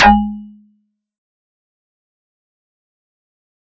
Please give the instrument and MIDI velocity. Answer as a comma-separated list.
electronic mallet percussion instrument, 100